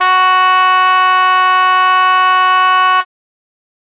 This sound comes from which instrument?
acoustic reed instrument